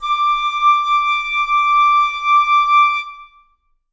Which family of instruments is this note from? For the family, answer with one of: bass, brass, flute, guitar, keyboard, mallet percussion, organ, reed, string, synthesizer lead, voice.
reed